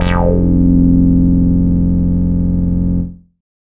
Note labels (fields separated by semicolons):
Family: bass; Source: synthesizer; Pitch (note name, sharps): F0; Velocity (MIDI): 100; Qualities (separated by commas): bright, distorted, non-linear envelope